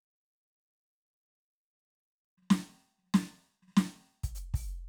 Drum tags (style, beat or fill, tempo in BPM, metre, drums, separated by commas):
funk, fill, 95 BPM, 4/4, closed hi-hat, hi-hat pedal, snare, kick